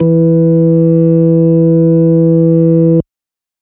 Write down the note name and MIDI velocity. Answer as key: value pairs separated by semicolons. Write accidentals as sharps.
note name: E3; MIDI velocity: 127